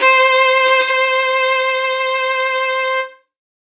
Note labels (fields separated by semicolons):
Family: string; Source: acoustic; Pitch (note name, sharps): C5; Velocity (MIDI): 127; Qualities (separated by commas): bright